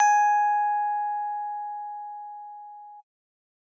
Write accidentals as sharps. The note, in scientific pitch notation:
G#5